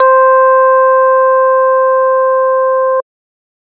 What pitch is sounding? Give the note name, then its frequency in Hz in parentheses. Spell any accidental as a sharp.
C5 (523.3 Hz)